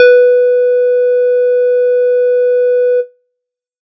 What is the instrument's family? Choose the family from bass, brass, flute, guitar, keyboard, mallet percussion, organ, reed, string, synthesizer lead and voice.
bass